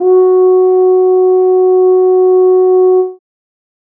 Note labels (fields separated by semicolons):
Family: brass; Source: acoustic; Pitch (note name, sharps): F#4; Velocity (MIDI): 75